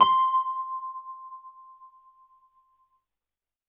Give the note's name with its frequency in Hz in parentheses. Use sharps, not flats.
C6 (1047 Hz)